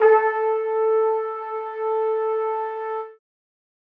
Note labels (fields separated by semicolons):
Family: brass; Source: acoustic; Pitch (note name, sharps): A4; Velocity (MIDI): 50; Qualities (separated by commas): reverb